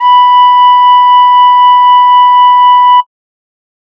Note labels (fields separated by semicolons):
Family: flute; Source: synthesizer; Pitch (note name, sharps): B5; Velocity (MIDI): 100